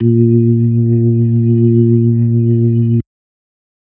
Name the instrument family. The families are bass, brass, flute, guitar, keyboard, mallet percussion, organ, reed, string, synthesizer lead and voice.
organ